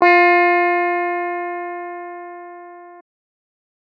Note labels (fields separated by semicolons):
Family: keyboard; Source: electronic; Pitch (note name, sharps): F4; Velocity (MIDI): 50